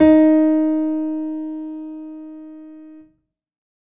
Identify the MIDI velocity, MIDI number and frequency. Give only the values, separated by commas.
100, 63, 311.1 Hz